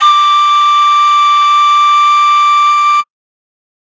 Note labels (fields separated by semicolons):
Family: flute; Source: acoustic; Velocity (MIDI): 100